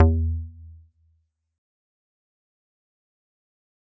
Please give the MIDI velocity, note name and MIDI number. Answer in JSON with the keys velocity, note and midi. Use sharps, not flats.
{"velocity": 75, "note": "E2", "midi": 40}